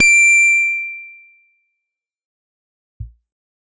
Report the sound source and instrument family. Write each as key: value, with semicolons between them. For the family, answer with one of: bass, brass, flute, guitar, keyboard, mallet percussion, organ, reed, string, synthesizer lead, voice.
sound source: electronic; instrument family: guitar